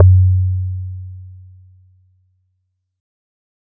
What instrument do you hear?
acoustic mallet percussion instrument